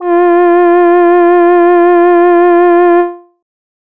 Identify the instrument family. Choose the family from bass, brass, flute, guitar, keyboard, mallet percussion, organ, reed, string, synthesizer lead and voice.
voice